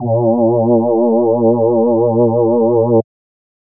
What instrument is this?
synthesizer voice